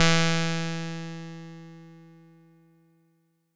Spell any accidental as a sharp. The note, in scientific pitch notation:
E3